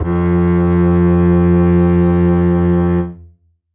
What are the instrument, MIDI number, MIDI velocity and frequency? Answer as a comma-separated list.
acoustic string instrument, 41, 75, 87.31 Hz